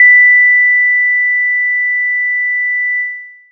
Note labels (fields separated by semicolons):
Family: mallet percussion; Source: acoustic; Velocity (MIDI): 127